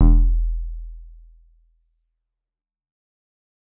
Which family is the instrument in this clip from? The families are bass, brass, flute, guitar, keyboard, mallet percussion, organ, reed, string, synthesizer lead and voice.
guitar